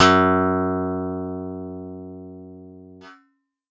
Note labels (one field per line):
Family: guitar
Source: synthesizer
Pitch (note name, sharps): F#2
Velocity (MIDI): 100